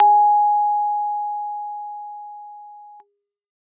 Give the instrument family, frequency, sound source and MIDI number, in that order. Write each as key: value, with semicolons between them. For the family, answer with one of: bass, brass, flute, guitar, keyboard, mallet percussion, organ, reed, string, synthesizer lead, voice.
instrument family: keyboard; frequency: 830.6 Hz; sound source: acoustic; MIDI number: 80